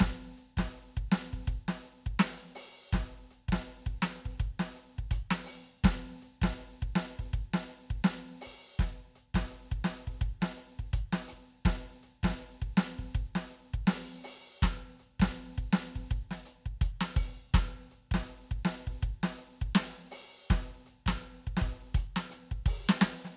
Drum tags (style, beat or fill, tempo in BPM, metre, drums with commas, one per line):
New Orleans funk
beat
82 BPM
4/4
closed hi-hat, open hi-hat, hi-hat pedal, snare, kick